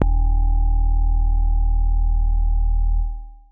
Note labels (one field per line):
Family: keyboard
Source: acoustic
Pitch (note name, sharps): D#1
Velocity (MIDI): 75